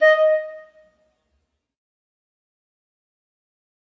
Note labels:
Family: reed; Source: acoustic; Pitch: D#5; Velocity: 25; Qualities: fast decay, percussive, reverb

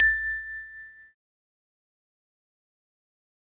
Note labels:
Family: keyboard; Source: electronic; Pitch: A6; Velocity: 25; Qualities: bright, fast decay, reverb

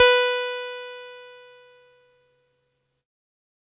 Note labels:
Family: keyboard; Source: electronic; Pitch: B4; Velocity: 100; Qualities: bright, distorted

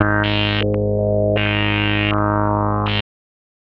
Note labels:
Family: bass; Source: synthesizer; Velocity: 25; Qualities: tempo-synced

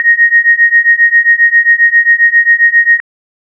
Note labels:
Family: organ; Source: electronic; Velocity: 127

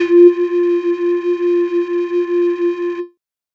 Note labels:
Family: flute; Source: synthesizer; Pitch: F4; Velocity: 75; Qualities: distorted

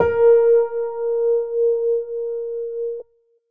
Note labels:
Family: keyboard; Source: electronic; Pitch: A#4; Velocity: 50; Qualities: dark

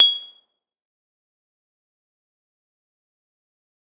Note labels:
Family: mallet percussion; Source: acoustic; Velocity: 50; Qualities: bright, fast decay, percussive, reverb

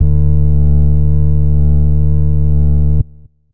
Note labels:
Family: flute; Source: acoustic; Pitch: D2; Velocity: 50; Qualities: dark

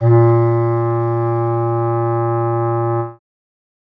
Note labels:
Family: reed; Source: acoustic; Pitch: A#2; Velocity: 50; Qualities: dark

